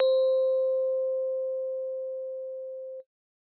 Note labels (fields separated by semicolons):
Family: keyboard; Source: acoustic; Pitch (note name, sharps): C5; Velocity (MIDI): 50